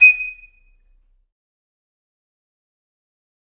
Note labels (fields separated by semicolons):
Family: flute; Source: acoustic; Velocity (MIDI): 127; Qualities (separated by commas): fast decay, percussive, reverb